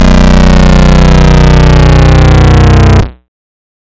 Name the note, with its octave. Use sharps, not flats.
B0